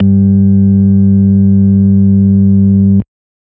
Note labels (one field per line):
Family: organ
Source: electronic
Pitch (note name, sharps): G2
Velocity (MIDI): 100